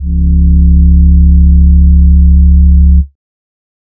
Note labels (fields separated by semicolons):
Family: voice; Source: synthesizer; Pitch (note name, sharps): C#1; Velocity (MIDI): 100; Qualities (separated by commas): dark